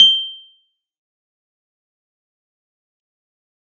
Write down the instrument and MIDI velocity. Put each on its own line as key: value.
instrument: electronic keyboard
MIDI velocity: 127